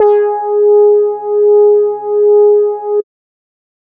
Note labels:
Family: bass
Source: synthesizer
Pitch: G#4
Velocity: 75

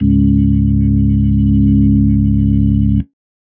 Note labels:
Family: organ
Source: electronic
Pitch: C#1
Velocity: 75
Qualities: dark

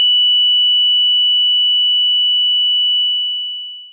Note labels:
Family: synthesizer lead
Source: synthesizer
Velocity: 100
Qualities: bright, long release

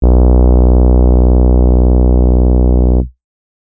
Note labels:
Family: keyboard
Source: electronic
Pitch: B1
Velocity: 100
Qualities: dark

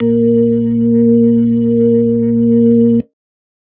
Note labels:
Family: organ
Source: electronic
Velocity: 50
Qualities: dark

